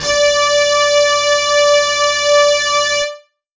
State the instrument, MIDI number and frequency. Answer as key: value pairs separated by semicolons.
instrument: electronic guitar; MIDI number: 74; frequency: 587.3 Hz